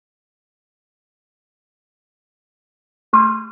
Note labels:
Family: mallet percussion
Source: synthesizer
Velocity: 100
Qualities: long release, multiphonic, percussive, tempo-synced

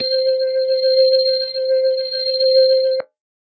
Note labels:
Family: organ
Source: electronic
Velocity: 100

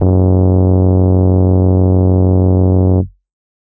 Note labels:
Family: organ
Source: electronic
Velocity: 127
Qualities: distorted

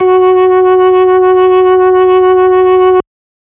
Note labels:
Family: organ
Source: electronic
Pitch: F#4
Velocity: 25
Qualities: distorted

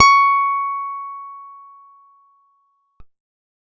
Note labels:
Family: guitar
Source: acoustic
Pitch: C#6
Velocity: 50

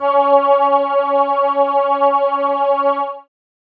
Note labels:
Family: keyboard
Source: synthesizer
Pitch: C#4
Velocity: 127

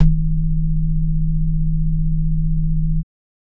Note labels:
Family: organ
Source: electronic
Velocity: 75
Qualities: multiphonic

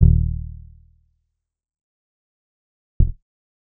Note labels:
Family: bass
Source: synthesizer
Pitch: D#1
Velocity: 25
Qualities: dark, fast decay, percussive

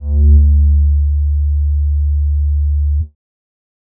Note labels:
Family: bass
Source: synthesizer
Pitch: D2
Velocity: 50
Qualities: dark

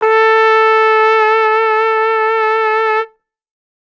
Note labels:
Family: brass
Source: acoustic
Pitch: A4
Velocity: 75

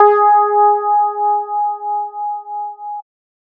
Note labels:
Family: bass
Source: synthesizer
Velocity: 75

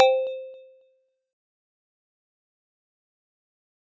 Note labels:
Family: mallet percussion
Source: acoustic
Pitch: C5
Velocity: 75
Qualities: fast decay, percussive

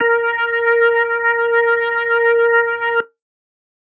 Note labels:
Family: organ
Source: electronic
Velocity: 100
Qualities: distorted

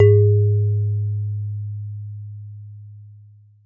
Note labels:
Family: mallet percussion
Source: acoustic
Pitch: G#2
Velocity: 50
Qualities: dark, reverb

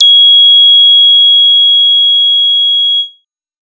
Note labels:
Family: bass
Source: synthesizer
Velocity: 75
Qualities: bright, distorted

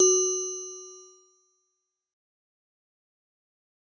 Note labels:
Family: mallet percussion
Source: acoustic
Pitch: F#4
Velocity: 127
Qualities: fast decay

